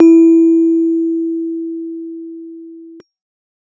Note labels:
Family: keyboard; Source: electronic; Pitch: E4; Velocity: 75

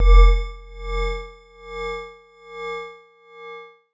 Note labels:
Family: mallet percussion; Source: electronic; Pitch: F1; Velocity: 127; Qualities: long release

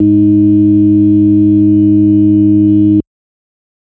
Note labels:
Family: organ; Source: electronic; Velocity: 127; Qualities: dark

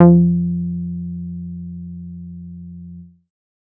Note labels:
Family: bass; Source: synthesizer; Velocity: 75; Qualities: dark

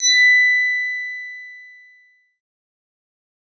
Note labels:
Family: synthesizer lead; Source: synthesizer; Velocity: 127; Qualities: distorted, fast decay

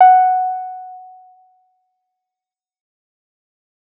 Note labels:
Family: bass; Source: synthesizer; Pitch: F#5; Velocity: 100; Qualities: fast decay

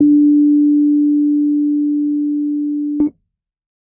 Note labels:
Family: keyboard; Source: electronic; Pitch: D4; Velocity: 25; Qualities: dark

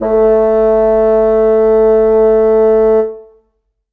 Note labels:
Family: reed; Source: acoustic; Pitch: A3; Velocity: 100; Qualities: reverb

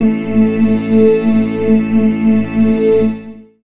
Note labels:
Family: organ; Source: electronic; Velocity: 127; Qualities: long release, reverb

